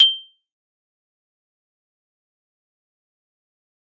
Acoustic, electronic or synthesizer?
acoustic